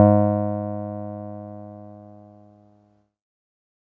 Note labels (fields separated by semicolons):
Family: keyboard; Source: electronic; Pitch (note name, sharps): G#2; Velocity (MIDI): 75; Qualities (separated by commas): dark